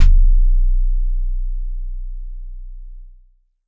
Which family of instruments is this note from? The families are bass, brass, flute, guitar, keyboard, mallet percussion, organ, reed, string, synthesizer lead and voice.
bass